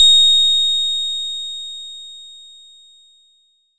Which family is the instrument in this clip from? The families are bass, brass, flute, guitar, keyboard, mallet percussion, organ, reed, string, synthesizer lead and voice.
bass